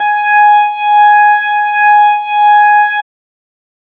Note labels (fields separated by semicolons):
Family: organ; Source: electronic; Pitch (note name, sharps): G#5; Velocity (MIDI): 50